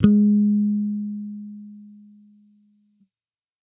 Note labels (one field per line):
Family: bass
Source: electronic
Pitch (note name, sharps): G#3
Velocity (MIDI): 75